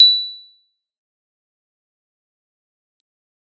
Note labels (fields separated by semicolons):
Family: keyboard; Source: electronic; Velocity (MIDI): 75; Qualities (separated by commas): bright, fast decay, percussive